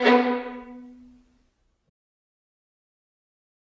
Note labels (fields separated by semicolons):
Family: string; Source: acoustic; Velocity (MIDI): 50; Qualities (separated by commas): fast decay, reverb